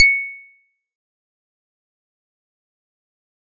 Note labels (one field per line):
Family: mallet percussion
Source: acoustic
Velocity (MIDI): 75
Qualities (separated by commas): fast decay, percussive